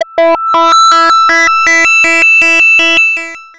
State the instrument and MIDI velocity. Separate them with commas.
synthesizer bass, 127